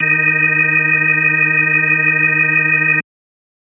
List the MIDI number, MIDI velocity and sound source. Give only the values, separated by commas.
51, 127, electronic